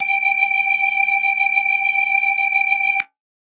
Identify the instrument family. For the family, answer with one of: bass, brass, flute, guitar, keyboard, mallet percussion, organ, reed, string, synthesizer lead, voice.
organ